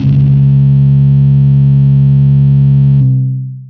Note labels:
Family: guitar; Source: electronic; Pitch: C#2; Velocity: 100; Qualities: bright, distorted, long release

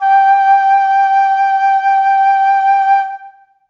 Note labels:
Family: flute; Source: acoustic; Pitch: G5; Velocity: 127; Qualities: reverb

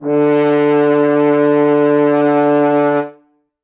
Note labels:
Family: brass; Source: acoustic; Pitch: D3; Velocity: 127; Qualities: reverb

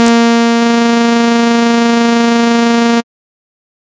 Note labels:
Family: bass; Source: synthesizer; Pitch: A#3; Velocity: 127; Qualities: bright, distorted

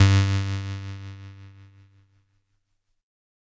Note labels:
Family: keyboard; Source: electronic; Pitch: G2; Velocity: 127; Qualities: bright, distorted

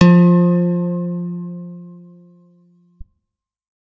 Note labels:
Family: guitar; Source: electronic; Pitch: F3; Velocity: 127; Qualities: reverb

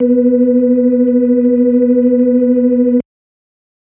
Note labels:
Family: organ; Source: electronic; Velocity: 50; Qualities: dark

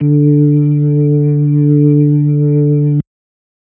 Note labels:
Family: organ; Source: electronic; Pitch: D3; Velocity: 25

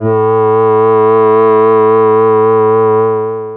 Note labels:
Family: voice; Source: synthesizer; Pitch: A2; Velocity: 50; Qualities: distorted, long release

